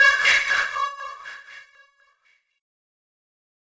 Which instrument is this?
electronic keyboard